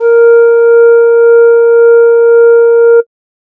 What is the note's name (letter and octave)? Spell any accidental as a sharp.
A#4